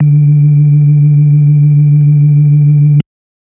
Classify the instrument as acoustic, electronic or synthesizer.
electronic